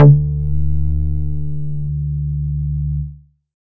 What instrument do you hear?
synthesizer bass